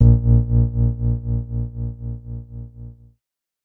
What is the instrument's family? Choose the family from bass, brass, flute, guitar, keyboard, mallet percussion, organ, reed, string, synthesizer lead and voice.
keyboard